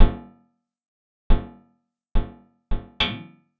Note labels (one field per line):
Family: guitar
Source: acoustic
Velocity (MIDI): 75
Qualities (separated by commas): percussive, reverb